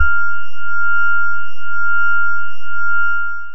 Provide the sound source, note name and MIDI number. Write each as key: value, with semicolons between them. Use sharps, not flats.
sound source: synthesizer; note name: F6; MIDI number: 89